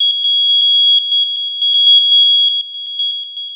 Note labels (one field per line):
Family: synthesizer lead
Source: synthesizer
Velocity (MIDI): 75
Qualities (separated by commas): bright, long release, tempo-synced